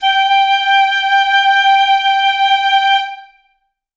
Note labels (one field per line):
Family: flute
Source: acoustic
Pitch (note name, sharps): G5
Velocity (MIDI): 100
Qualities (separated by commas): reverb